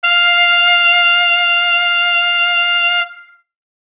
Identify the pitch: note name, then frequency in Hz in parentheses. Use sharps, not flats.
F5 (698.5 Hz)